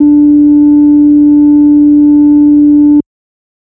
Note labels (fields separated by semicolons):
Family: organ; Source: electronic; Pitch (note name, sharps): D4; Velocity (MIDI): 127; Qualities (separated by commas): dark